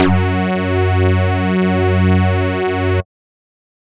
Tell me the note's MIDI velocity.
127